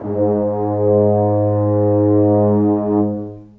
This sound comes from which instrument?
acoustic brass instrument